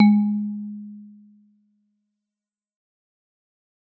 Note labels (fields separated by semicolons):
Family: mallet percussion; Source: acoustic; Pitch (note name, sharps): G#3; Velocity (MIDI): 127; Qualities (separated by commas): dark, fast decay, reverb